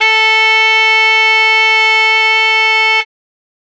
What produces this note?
acoustic reed instrument